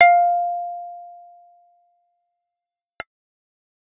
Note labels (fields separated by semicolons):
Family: bass; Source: synthesizer; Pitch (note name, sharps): F5; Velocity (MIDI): 75; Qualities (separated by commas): fast decay